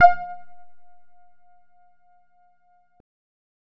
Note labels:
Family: bass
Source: synthesizer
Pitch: F5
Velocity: 50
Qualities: distorted

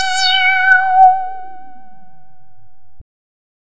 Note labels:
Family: bass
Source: synthesizer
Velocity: 127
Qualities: bright, distorted

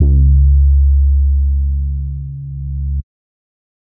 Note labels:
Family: bass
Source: synthesizer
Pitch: C#2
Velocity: 100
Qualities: dark

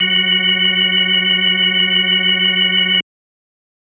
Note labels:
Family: organ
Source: electronic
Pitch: F#3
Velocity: 75

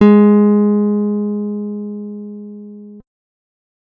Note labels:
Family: guitar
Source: acoustic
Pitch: G#3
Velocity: 25

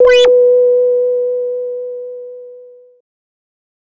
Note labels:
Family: bass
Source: synthesizer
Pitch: B4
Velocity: 100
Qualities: distorted

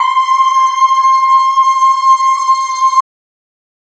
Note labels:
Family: voice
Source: electronic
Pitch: C6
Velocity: 127

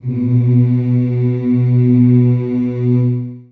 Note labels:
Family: voice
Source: acoustic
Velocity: 100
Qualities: long release, reverb

